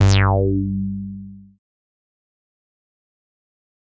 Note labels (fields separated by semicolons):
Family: bass; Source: synthesizer; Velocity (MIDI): 100; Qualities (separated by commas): bright, distorted, fast decay